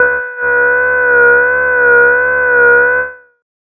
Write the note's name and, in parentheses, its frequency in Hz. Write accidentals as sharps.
B4 (493.9 Hz)